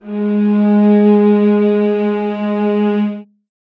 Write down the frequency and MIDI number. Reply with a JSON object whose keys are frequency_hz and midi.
{"frequency_hz": 207.7, "midi": 56}